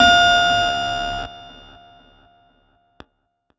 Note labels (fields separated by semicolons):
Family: keyboard; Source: electronic; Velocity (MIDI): 25; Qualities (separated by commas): bright, distorted